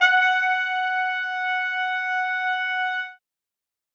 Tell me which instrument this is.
acoustic brass instrument